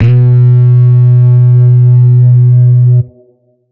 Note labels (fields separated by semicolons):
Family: guitar; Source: electronic; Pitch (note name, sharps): B2; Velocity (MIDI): 127; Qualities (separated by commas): distorted